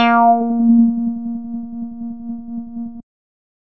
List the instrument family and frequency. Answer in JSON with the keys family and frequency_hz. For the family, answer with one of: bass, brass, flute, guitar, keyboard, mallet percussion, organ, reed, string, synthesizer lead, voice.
{"family": "bass", "frequency_hz": 233.1}